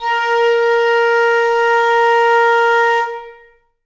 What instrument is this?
acoustic flute